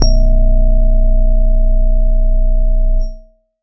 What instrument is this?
electronic keyboard